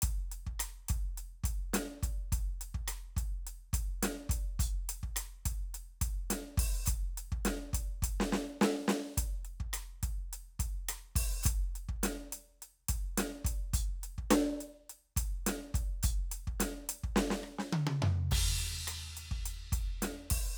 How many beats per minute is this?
105 BPM